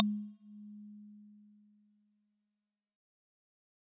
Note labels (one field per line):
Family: mallet percussion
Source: acoustic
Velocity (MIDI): 127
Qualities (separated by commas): bright, fast decay